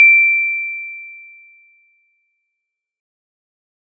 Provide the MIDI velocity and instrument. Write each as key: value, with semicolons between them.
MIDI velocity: 127; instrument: acoustic mallet percussion instrument